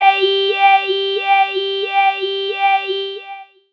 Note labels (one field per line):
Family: voice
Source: synthesizer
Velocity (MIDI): 25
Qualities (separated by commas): long release, non-linear envelope, tempo-synced